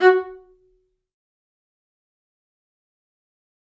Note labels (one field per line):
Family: string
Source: acoustic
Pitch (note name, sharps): F#4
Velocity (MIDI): 127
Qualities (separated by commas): fast decay, percussive, reverb